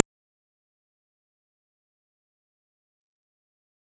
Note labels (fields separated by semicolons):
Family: bass; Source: synthesizer; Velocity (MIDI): 127; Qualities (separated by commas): fast decay, percussive